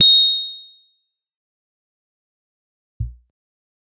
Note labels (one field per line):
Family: guitar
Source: electronic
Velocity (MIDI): 25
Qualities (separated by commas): bright, distorted, fast decay, percussive